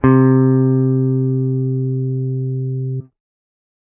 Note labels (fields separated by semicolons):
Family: guitar; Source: electronic; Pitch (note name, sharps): C3; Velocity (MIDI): 75